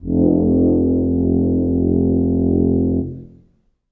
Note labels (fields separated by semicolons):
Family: brass; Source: acoustic; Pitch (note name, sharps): F1; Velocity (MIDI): 50; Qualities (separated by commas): dark, reverb